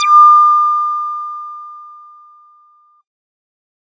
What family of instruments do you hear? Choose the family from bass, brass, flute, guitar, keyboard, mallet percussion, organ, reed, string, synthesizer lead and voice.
bass